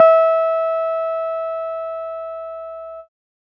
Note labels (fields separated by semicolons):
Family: keyboard; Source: electronic; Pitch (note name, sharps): E5; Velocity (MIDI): 100